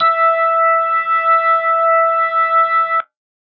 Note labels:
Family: organ; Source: electronic; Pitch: E5; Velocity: 127

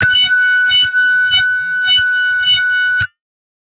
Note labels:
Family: guitar; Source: electronic; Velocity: 127; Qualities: bright, distorted

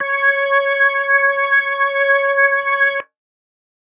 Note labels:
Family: organ; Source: electronic; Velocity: 25

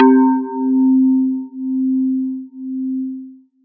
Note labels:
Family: guitar; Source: synthesizer; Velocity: 25; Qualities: dark

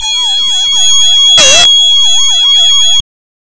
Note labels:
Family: reed; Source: synthesizer; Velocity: 100; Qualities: bright, distorted, non-linear envelope

